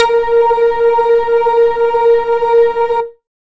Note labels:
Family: bass; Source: synthesizer; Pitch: A#4; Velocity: 75

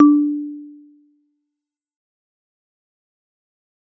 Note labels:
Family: mallet percussion; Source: acoustic; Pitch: D4; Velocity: 50; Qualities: dark, fast decay

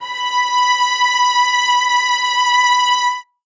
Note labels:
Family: string; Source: acoustic; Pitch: B5; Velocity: 75; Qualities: reverb

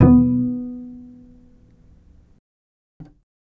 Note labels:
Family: bass; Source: electronic; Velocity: 25; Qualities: fast decay, reverb

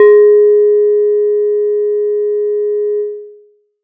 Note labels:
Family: mallet percussion; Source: acoustic; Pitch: G#4; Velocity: 100; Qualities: long release

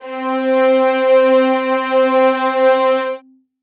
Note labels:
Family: string; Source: acoustic; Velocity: 100; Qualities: reverb

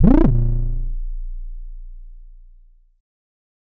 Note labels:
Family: bass; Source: synthesizer; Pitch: A#0; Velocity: 50; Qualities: distorted

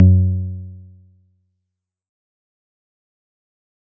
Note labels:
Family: guitar; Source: synthesizer; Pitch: F#2; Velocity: 127; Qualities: dark, fast decay

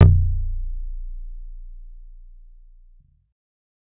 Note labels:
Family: bass; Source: synthesizer; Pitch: A#0; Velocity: 127; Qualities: dark

